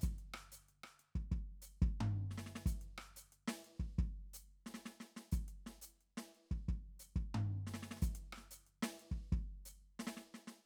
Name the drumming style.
folk rock